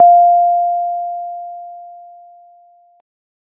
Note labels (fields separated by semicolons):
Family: keyboard; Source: electronic; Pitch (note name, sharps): F5; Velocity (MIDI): 50